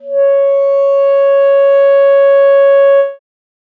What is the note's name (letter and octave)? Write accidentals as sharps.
C#5